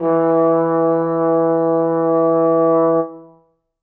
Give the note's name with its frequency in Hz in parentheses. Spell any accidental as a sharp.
E3 (164.8 Hz)